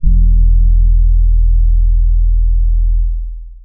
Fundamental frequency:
41.2 Hz